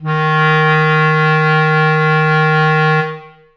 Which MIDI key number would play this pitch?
51